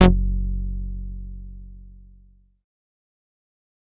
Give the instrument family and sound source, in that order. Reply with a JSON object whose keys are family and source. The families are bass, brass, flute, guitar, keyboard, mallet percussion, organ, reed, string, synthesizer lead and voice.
{"family": "bass", "source": "synthesizer"}